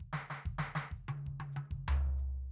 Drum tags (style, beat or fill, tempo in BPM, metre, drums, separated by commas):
Brazilian baião, fill, 95 BPM, 4/4, hi-hat pedal, snare, high tom, floor tom, kick